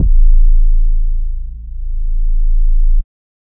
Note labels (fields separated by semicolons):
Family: bass; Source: synthesizer; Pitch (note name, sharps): A0; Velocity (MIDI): 25